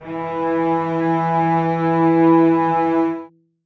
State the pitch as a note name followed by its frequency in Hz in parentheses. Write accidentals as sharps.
E3 (164.8 Hz)